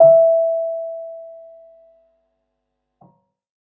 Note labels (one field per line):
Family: keyboard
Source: electronic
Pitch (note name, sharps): E5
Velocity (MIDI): 25